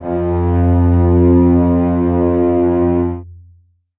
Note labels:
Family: string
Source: acoustic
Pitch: F2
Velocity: 75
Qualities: long release, reverb

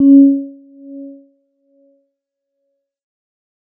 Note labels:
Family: mallet percussion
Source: electronic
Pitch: C#4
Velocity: 50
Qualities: percussive

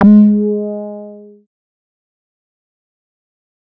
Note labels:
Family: bass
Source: synthesizer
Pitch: G#3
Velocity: 127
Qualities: distorted, fast decay

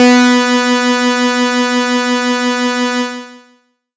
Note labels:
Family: bass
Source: synthesizer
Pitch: B3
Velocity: 100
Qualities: bright, distorted, long release

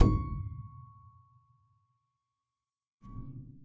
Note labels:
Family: keyboard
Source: acoustic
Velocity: 25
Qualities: reverb

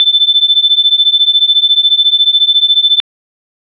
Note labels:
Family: organ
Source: electronic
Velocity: 50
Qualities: bright

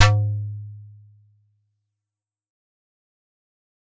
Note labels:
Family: keyboard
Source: acoustic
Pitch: G#2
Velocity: 127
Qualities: fast decay

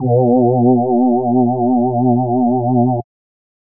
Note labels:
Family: voice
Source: synthesizer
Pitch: B2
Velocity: 25

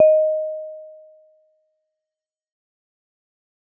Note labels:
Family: mallet percussion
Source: acoustic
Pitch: D#5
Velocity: 75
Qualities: fast decay

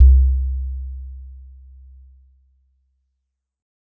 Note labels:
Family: mallet percussion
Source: acoustic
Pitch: C2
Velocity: 50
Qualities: dark

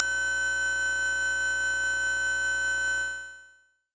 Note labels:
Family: bass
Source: synthesizer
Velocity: 127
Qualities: bright, multiphonic

